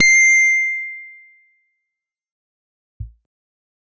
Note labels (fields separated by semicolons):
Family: guitar; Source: electronic; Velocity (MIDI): 100; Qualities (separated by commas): bright, distorted, fast decay